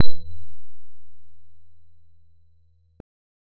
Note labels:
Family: bass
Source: synthesizer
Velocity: 50

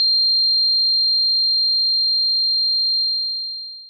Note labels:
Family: synthesizer lead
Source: synthesizer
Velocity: 127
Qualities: bright, long release

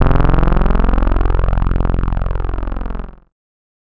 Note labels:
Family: bass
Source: synthesizer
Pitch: F0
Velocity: 100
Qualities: bright, distorted

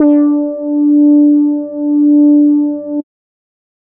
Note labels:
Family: bass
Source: synthesizer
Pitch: D4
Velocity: 100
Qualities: dark

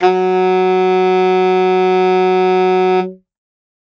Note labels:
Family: reed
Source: acoustic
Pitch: F#3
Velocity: 75

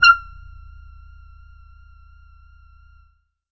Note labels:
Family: bass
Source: synthesizer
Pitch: F6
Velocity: 25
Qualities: percussive, tempo-synced

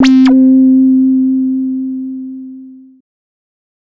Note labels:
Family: bass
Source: synthesizer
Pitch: C4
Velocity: 127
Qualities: distorted

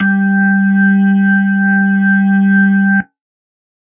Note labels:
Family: organ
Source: electronic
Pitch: G3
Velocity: 50

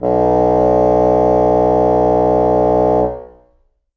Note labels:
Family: reed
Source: acoustic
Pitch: B1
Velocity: 75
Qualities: reverb

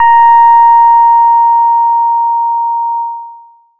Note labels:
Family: bass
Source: synthesizer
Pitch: A#5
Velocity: 50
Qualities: distorted, long release

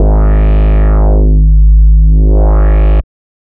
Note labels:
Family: bass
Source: synthesizer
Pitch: G#1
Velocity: 127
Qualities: distorted

